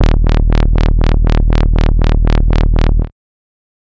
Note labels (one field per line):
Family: bass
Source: synthesizer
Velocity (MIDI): 75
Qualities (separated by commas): bright, distorted, tempo-synced